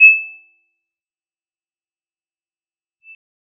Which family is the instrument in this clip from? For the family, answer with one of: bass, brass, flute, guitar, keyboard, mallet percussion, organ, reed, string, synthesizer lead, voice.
bass